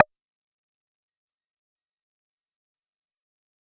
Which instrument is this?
synthesizer bass